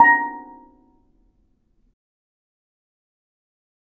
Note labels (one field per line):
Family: mallet percussion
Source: acoustic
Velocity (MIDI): 50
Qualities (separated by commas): fast decay, percussive, reverb